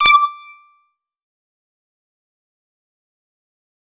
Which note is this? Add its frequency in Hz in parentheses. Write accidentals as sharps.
D6 (1175 Hz)